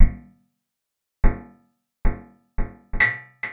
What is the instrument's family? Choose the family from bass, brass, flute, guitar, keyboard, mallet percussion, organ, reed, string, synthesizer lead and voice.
guitar